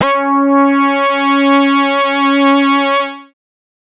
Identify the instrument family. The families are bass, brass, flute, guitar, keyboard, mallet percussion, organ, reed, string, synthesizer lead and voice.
bass